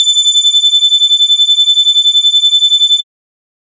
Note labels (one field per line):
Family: bass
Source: synthesizer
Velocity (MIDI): 25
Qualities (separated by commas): bright, distorted